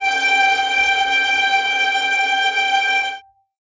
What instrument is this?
acoustic string instrument